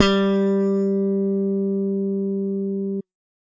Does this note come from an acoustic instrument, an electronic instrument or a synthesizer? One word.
electronic